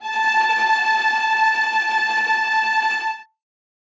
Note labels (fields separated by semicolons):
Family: string; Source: acoustic; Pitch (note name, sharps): A5; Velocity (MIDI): 100; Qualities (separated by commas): bright, non-linear envelope, reverb